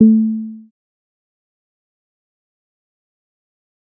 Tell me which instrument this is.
synthesizer bass